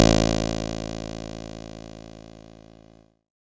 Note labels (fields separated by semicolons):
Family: keyboard; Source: electronic; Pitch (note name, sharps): A1; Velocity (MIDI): 100; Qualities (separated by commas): bright